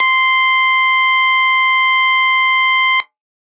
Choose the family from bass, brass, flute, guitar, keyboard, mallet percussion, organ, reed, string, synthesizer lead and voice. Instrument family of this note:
organ